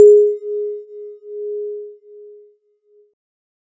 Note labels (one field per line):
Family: keyboard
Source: synthesizer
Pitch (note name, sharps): G#4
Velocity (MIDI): 50